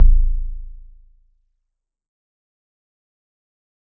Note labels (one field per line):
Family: guitar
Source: synthesizer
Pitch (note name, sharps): A0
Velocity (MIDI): 127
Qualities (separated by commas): dark, fast decay